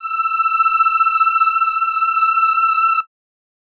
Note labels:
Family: reed; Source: acoustic; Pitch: E6; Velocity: 100

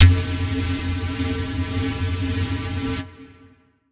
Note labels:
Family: flute; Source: acoustic; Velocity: 100; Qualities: distorted

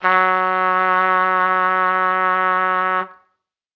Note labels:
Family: brass; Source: acoustic; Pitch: F#3; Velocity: 75

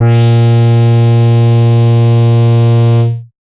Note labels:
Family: bass; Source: synthesizer; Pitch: A#2; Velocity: 25; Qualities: bright, distorted

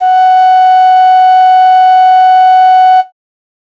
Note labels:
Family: flute; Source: acoustic; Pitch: F#5; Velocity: 75

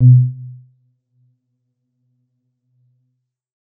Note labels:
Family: keyboard; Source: electronic; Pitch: B2; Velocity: 25; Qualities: dark, percussive, reverb

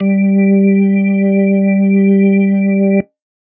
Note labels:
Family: organ; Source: electronic; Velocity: 127; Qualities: dark

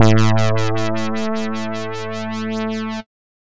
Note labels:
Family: bass; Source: synthesizer; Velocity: 127; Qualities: distorted

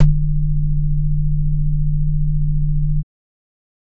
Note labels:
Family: organ; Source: electronic; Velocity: 100; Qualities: multiphonic

